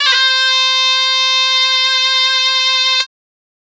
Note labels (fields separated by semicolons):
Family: reed; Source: acoustic; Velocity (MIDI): 100; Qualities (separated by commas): reverb